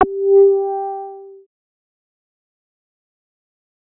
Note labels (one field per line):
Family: bass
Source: synthesizer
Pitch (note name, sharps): G4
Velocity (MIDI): 100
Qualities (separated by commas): distorted, fast decay